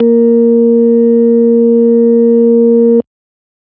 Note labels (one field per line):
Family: organ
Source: electronic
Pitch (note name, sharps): A#3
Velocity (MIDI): 50